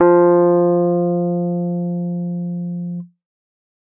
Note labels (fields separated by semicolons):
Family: keyboard; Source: electronic; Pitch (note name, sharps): F3; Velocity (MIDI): 127